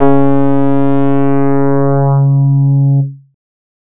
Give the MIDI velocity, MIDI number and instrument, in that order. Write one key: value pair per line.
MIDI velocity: 50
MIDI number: 49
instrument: synthesizer bass